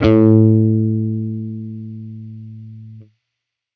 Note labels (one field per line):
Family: bass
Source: electronic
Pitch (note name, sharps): A2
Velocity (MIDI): 50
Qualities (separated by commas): distorted